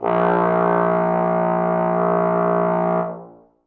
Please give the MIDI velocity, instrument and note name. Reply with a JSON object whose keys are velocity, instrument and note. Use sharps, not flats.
{"velocity": 100, "instrument": "acoustic brass instrument", "note": "A#1"}